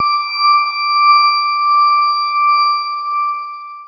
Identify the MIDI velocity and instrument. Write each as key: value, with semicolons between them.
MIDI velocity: 50; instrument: electronic keyboard